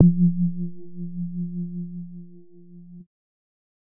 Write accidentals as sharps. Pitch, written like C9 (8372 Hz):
F3 (174.6 Hz)